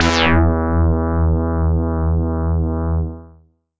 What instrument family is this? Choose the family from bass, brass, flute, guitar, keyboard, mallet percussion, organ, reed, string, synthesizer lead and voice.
bass